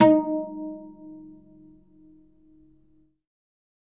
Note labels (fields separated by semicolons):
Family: guitar; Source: acoustic; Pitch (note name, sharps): D#4; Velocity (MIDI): 127; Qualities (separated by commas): reverb